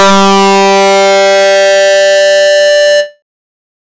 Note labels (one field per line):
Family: bass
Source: synthesizer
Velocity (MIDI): 127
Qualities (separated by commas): bright, distorted